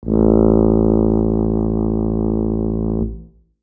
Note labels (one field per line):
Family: brass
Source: acoustic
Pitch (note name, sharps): A1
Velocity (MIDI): 50